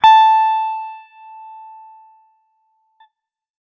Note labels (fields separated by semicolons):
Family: guitar; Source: electronic; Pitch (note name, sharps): A5; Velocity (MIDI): 75; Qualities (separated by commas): distorted